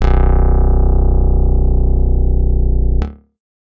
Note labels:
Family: guitar; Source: acoustic; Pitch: B0; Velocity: 25

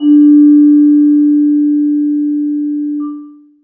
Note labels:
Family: mallet percussion; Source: acoustic; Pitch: D4; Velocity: 25; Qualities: long release, reverb

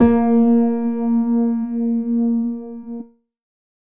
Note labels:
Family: keyboard; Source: electronic; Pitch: A#3; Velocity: 50; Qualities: reverb

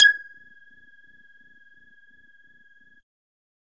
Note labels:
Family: bass; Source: synthesizer; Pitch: G#6; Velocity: 75; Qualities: percussive

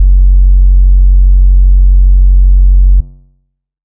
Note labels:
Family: bass; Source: synthesizer; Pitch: F#1; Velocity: 25; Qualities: dark

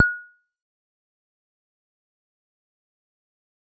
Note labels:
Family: bass; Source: synthesizer; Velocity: 127; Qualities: fast decay, percussive

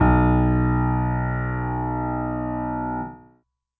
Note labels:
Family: keyboard; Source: acoustic; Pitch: B1; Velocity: 50

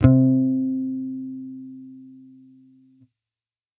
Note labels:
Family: bass; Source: electronic; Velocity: 25

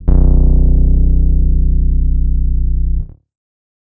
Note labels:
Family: guitar; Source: acoustic; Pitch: B0; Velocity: 50; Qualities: dark

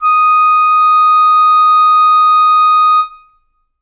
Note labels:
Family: reed; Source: acoustic; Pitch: D#6; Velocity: 100; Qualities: reverb

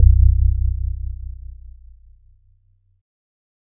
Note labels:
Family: keyboard; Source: electronic; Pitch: B0; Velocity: 100; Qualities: dark

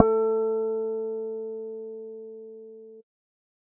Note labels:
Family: bass; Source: synthesizer; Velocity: 75

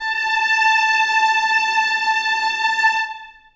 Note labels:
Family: string; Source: acoustic; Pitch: A5; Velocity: 75; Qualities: reverb

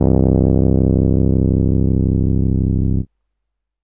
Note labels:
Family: keyboard; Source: electronic; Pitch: C1; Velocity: 100; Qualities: distorted

